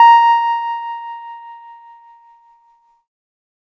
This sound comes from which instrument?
electronic keyboard